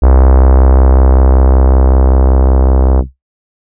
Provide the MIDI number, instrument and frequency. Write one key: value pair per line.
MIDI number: 36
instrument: electronic keyboard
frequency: 65.41 Hz